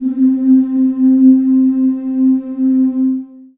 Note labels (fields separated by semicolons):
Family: voice; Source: acoustic; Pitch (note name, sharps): C4; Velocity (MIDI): 50; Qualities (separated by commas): dark, long release, reverb